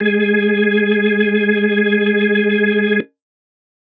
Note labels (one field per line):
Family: organ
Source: electronic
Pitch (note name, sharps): G#3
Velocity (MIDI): 127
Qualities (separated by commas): reverb